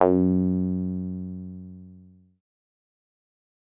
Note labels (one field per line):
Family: synthesizer lead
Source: synthesizer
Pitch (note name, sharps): F#2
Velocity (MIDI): 25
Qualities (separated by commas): distorted, fast decay